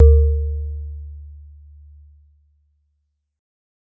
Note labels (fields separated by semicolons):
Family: mallet percussion; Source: acoustic; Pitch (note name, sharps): D2; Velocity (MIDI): 127; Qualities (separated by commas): dark